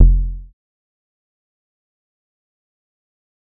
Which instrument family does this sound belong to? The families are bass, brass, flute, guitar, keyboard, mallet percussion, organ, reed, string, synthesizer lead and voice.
bass